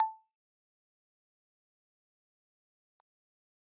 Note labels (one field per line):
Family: keyboard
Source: electronic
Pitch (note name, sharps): A5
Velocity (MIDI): 50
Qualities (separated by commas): fast decay, percussive